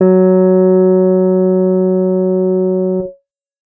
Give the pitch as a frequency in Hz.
185 Hz